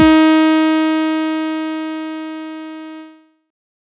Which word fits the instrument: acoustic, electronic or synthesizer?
synthesizer